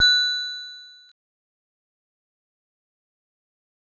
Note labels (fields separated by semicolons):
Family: mallet percussion; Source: acoustic; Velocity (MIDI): 25; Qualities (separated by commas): bright, fast decay